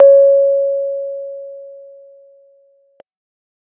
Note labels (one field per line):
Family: keyboard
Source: electronic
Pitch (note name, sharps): C#5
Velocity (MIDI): 50